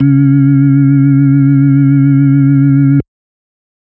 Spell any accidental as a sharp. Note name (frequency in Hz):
C#3 (138.6 Hz)